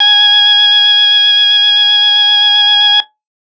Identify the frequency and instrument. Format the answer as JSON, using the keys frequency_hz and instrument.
{"frequency_hz": 830.6, "instrument": "electronic organ"}